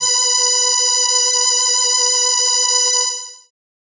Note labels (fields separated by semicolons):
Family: keyboard; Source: synthesizer; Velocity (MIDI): 50; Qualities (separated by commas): bright